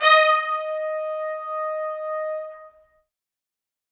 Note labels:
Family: brass; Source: acoustic; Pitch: D#5; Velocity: 50; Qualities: bright, reverb

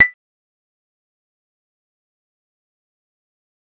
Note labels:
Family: bass; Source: synthesizer; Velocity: 25; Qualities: fast decay, percussive

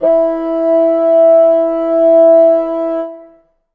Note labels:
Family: reed; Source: acoustic; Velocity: 50; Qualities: reverb

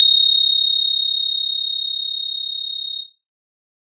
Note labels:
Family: synthesizer lead; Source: synthesizer; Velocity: 100; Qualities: distorted

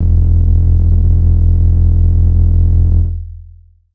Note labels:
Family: keyboard; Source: electronic; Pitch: E1; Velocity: 100; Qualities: distorted, long release

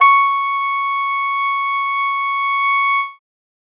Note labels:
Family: reed; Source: acoustic; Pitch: C#6; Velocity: 100; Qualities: bright

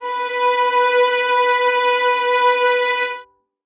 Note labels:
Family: string; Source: acoustic; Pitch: B4; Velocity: 100; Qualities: reverb

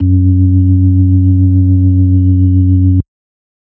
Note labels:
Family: organ; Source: electronic; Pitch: F#2; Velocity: 127; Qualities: dark

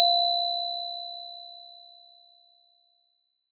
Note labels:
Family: mallet percussion; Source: acoustic; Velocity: 50; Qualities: bright

